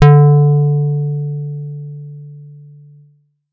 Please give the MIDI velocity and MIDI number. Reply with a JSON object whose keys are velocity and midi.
{"velocity": 50, "midi": 50}